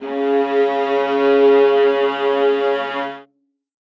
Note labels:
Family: string; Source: acoustic; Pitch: C#3; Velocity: 100; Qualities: reverb

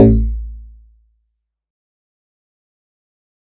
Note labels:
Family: guitar; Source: synthesizer; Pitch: A1; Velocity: 127; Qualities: dark, fast decay, percussive

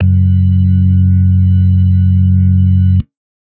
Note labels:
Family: organ; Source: electronic; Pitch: F#2; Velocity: 75; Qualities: dark

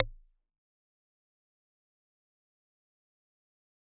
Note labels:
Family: mallet percussion; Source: acoustic; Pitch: A0; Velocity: 127; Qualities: fast decay, percussive

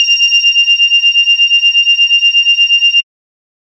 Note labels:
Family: bass; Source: synthesizer; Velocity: 50; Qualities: bright, distorted

